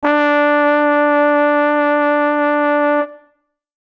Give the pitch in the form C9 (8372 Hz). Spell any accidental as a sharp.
D4 (293.7 Hz)